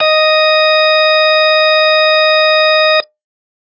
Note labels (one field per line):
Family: organ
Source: electronic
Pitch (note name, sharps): D#5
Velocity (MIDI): 100